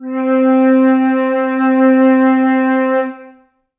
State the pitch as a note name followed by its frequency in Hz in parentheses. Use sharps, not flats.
C4 (261.6 Hz)